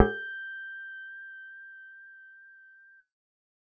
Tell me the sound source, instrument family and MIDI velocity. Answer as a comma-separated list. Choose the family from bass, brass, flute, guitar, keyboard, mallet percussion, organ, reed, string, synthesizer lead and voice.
synthesizer, bass, 25